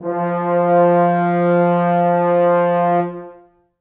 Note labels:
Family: brass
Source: acoustic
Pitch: F3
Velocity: 100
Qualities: dark, reverb

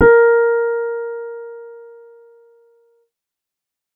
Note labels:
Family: keyboard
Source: synthesizer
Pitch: A#4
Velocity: 50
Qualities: dark

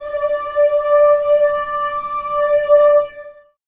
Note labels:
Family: voice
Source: acoustic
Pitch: D5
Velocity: 50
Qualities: reverb

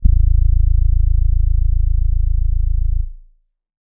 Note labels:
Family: keyboard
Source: electronic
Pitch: A0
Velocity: 25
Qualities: dark, distorted

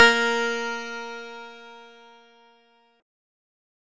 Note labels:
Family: synthesizer lead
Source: synthesizer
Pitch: A#3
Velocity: 25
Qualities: bright, distorted

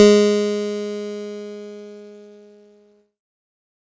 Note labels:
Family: keyboard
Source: electronic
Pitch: G#3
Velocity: 75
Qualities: bright, distorted

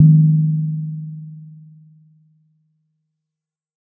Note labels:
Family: mallet percussion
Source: acoustic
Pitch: D#3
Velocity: 50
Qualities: dark, reverb

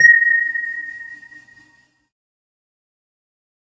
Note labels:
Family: keyboard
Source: synthesizer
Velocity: 75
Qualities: fast decay

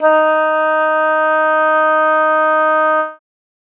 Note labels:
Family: reed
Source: acoustic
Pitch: D#4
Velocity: 75

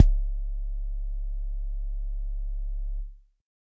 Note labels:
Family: keyboard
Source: electronic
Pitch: C#1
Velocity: 100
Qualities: dark

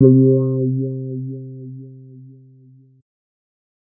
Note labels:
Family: bass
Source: synthesizer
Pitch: C3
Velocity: 50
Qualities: dark, distorted

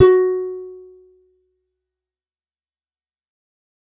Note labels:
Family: guitar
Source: acoustic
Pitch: F#4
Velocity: 25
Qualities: fast decay

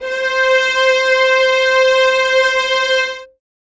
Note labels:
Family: string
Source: acoustic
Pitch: C5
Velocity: 100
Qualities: reverb

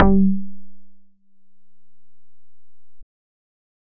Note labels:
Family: bass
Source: synthesizer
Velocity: 50

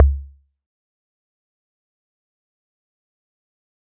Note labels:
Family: mallet percussion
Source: acoustic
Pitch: C#2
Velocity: 75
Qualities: fast decay, percussive

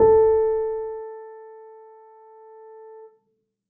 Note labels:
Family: keyboard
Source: acoustic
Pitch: A4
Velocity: 25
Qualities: dark, reverb

